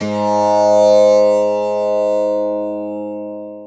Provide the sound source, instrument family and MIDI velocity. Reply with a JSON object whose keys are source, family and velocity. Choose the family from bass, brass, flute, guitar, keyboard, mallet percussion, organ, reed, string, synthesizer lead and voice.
{"source": "acoustic", "family": "guitar", "velocity": 25}